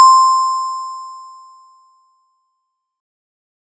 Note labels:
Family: mallet percussion; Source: acoustic; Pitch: C6; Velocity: 75

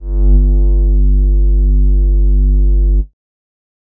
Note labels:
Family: bass; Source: synthesizer; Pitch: G1; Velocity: 100; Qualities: dark

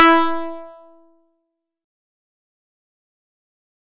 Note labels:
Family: guitar; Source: acoustic; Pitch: E4; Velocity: 75; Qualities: distorted, fast decay

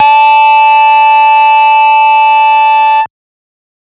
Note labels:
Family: bass; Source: synthesizer; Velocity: 75; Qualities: bright, distorted, multiphonic

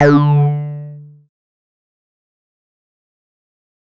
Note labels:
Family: bass; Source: synthesizer; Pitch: D3; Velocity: 75; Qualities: distorted, fast decay

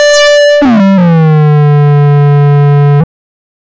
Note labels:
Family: bass; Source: synthesizer; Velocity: 127; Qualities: bright, distorted, non-linear envelope

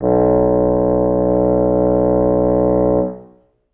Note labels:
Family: reed; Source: acoustic; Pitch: B1; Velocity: 25; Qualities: reverb

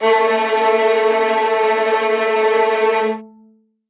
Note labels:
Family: string; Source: acoustic; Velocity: 100; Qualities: non-linear envelope, reverb

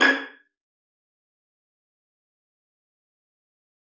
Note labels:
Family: string; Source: acoustic; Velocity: 50; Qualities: fast decay, percussive, reverb

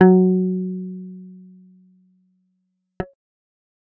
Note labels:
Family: bass; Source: synthesizer; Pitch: F#3; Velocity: 75

